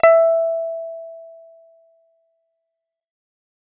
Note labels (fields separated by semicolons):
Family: bass; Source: synthesizer; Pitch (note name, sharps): E5; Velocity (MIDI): 127